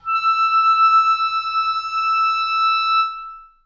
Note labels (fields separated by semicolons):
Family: reed; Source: acoustic; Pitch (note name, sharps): E6; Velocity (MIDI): 25; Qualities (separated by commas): long release, reverb